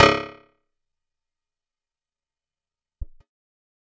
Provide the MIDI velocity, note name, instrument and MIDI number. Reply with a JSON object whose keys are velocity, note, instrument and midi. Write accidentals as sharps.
{"velocity": 75, "note": "C#1", "instrument": "acoustic guitar", "midi": 25}